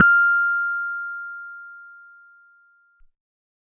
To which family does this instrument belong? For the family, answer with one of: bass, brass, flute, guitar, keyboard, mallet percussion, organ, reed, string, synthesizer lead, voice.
keyboard